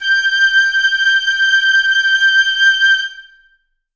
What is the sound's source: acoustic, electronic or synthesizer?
acoustic